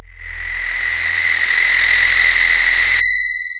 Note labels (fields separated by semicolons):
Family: voice; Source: synthesizer; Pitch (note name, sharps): E1; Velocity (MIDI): 127; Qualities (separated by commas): distorted, long release